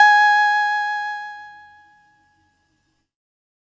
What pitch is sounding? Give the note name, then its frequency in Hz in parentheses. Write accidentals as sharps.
G#5 (830.6 Hz)